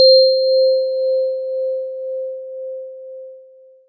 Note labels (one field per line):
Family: mallet percussion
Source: acoustic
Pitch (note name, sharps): C5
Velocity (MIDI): 50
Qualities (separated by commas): long release